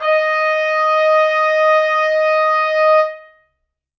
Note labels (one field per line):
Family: brass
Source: acoustic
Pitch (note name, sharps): D#5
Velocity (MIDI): 50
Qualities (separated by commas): reverb